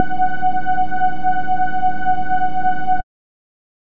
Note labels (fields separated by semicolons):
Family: bass; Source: synthesizer; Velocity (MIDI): 100